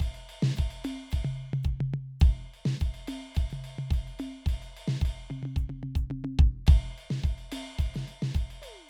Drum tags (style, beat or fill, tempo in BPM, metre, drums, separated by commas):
calypso, beat, 108 BPM, 4/4, ride, hi-hat pedal, percussion, snare, high tom, floor tom, kick